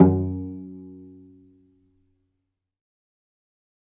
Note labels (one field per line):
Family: string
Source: acoustic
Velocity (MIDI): 127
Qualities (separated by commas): dark, fast decay, reverb